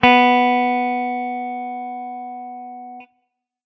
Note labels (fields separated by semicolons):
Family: guitar; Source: electronic; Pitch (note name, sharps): B3; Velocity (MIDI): 75; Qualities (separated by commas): distorted